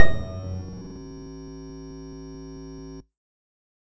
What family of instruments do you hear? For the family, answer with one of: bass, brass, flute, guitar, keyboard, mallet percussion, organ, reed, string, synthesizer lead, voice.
bass